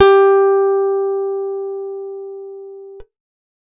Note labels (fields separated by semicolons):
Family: guitar; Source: acoustic; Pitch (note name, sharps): G4; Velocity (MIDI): 50